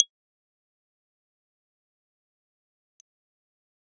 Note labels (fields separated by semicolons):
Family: keyboard; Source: electronic; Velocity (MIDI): 50; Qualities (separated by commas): fast decay, percussive